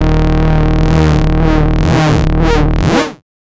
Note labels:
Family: bass; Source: synthesizer; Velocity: 75; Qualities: distorted, non-linear envelope

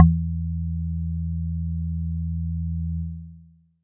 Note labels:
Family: mallet percussion; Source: acoustic; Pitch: E2; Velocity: 25; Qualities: dark

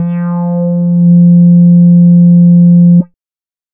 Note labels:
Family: bass; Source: synthesizer; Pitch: F3; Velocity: 75; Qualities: dark, distorted

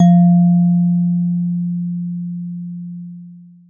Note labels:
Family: mallet percussion; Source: acoustic; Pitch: F3; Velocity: 127; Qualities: long release

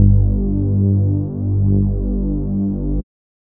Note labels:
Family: bass; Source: synthesizer; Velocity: 127; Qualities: dark

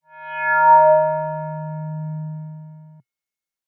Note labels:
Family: mallet percussion; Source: electronic; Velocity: 127

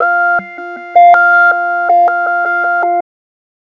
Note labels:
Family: bass; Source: synthesizer; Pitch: F5; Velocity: 100; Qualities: tempo-synced

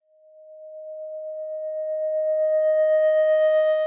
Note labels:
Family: guitar; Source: electronic; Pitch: D#5; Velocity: 50; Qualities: dark, long release

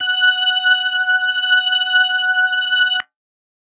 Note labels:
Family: organ; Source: electronic; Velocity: 25

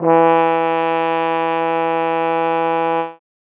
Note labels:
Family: brass; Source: acoustic; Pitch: E3; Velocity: 100; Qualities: bright

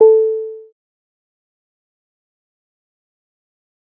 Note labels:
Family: bass; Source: synthesizer; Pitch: A4; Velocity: 50; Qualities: fast decay, percussive

